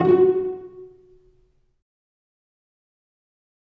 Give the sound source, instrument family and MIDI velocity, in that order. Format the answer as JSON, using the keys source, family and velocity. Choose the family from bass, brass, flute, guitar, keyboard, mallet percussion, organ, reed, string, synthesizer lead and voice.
{"source": "acoustic", "family": "string", "velocity": 127}